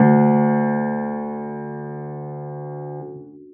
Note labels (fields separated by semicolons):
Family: keyboard; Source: acoustic; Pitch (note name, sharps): D2; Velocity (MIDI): 75; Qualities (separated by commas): long release, reverb